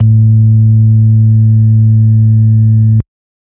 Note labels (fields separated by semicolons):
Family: organ; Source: electronic; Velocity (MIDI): 50; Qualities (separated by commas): dark